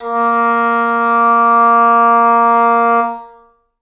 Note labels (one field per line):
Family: reed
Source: acoustic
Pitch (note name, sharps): A#3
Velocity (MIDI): 50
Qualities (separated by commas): reverb